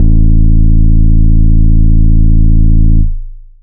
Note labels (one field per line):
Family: bass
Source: synthesizer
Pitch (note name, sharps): A0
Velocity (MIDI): 50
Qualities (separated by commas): long release